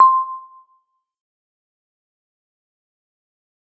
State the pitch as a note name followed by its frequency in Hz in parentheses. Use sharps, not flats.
C6 (1047 Hz)